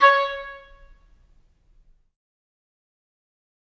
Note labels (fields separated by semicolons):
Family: reed; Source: acoustic; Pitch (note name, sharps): C#5; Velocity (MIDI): 100; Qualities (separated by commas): fast decay, percussive, reverb